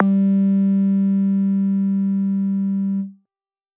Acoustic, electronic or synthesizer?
synthesizer